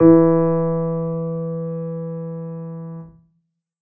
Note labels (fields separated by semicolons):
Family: keyboard; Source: acoustic; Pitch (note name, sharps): E3; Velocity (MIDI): 25; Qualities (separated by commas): reverb